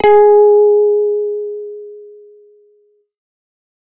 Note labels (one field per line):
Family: bass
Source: synthesizer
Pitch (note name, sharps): G#4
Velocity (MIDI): 25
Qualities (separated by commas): distorted